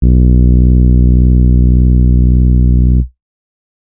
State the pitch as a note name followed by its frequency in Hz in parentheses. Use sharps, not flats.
B1 (61.74 Hz)